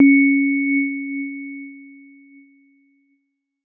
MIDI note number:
61